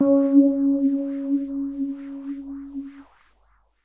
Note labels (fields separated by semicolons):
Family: keyboard; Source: electronic; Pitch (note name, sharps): C#4; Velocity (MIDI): 25; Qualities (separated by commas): dark, non-linear envelope